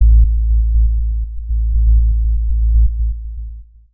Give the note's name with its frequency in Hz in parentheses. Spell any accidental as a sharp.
A1 (55 Hz)